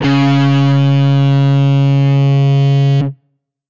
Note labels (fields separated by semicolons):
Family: guitar; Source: electronic; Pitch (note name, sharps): C#3; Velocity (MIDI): 75; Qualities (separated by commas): bright, distorted